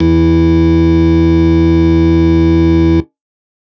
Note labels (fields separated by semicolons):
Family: organ; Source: electronic; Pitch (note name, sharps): E2; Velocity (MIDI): 127; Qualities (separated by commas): distorted